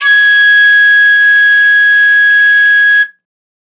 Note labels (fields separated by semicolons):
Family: flute; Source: acoustic; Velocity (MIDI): 75; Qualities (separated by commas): bright